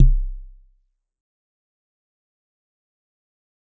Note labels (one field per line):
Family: mallet percussion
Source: acoustic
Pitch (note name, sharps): C1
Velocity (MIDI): 50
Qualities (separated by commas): dark, fast decay, percussive